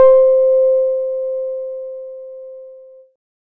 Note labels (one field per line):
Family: keyboard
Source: electronic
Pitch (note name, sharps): C5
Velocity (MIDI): 50